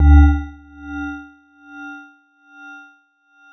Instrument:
electronic mallet percussion instrument